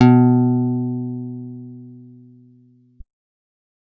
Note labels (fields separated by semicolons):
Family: guitar; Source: acoustic; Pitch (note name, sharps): B2; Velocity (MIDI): 75